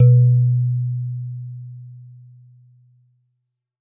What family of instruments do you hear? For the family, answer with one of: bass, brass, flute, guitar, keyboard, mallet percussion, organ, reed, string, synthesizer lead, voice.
mallet percussion